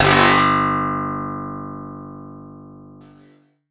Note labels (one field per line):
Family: guitar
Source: synthesizer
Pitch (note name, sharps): G1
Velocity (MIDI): 127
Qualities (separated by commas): bright